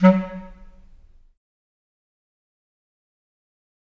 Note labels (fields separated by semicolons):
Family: reed; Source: acoustic; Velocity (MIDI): 25; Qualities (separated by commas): fast decay, percussive, reverb